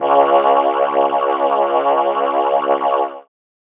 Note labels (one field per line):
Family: keyboard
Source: synthesizer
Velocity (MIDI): 127